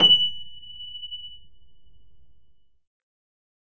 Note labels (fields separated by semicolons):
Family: keyboard; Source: electronic; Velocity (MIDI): 50; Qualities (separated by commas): bright